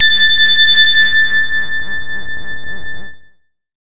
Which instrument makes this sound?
synthesizer bass